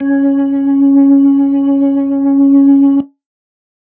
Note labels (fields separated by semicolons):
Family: organ; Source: electronic; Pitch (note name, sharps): C#4; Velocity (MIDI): 127